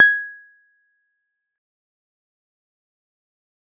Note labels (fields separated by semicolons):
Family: keyboard; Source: electronic; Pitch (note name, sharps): G#6; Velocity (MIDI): 25; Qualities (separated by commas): fast decay, percussive